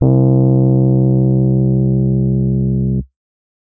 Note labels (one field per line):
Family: keyboard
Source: electronic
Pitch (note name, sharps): C2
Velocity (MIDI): 100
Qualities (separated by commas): dark